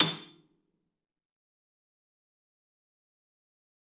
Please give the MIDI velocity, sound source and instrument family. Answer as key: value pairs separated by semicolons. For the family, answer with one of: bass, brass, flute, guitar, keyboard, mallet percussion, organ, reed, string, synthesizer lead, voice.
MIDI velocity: 50; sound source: acoustic; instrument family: string